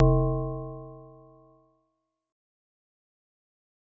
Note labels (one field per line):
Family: mallet percussion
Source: acoustic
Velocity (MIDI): 127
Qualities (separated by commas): fast decay